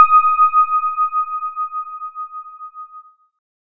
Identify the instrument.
electronic keyboard